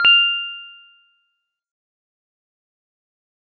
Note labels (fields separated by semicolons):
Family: mallet percussion; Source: acoustic; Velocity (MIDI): 50; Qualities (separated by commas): fast decay, multiphonic